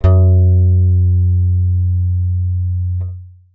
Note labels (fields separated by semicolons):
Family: bass; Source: synthesizer; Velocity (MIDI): 75; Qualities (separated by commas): dark